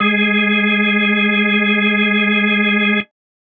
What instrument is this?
electronic organ